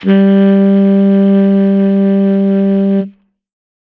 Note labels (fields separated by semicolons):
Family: reed; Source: acoustic; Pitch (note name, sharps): G3; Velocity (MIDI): 25